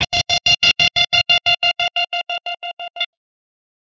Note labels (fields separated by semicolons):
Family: guitar; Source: electronic; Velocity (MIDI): 100; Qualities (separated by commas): bright, distorted, tempo-synced